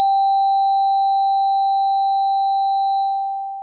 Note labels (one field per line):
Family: synthesizer lead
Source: synthesizer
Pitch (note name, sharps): G5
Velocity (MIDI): 127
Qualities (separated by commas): bright, long release